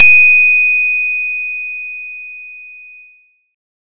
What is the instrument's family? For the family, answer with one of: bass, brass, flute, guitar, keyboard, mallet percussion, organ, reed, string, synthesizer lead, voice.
guitar